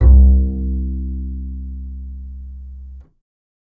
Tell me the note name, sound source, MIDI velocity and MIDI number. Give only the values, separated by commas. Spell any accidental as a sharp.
C2, electronic, 50, 36